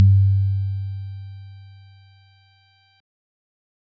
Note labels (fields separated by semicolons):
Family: keyboard; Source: electronic; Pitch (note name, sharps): G2; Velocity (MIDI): 100; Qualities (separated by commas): dark